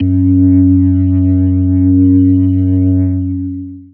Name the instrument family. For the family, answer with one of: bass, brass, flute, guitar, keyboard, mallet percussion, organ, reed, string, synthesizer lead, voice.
organ